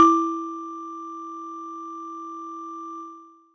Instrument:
acoustic mallet percussion instrument